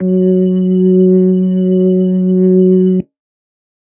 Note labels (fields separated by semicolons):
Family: organ; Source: electronic; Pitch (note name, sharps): F#3; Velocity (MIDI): 75; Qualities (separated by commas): dark